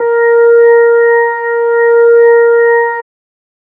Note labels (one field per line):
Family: organ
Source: electronic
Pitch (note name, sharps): A#4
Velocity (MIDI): 75